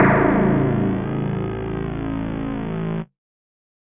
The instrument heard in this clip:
electronic mallet percussion instrument